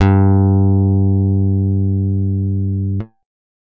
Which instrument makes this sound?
acoustic guitar